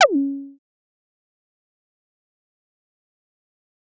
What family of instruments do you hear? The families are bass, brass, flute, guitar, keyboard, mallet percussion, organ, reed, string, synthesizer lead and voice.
bass